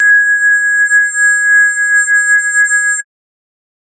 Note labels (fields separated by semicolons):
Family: mallet percussion; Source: synthesizer; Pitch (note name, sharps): G#6; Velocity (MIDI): 50; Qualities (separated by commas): bright, multiphonic, non-linear envelope